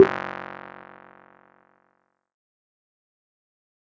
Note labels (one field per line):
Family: keyboard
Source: electronic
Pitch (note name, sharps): F#1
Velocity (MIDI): 127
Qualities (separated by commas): fast decay, percussive